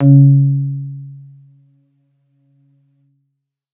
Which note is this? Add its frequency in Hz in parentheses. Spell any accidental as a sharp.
C#3 (138.6 Hz)